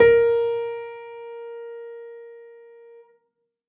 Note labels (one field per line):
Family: keyboard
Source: acoustic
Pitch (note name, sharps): A#4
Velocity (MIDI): 75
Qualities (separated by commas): reverb